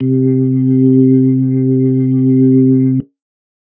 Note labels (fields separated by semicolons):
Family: organ; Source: electronic; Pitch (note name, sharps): C3; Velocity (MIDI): 127; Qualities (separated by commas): dark